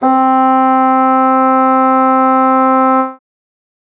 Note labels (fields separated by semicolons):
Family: reed; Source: acoustic; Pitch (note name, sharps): C4; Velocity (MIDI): 100